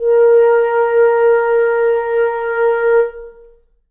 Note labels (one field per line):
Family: reed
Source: acoustic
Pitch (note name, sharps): A#4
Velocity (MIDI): 50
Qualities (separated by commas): long release, reverb